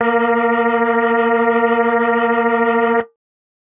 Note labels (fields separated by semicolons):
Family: organ; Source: electronic; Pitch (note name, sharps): A#3; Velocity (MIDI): 100; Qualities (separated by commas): distorted